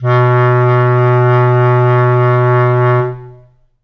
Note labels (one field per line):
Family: reed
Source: acoustic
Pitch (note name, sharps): B2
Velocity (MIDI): 50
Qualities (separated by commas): long release, reverb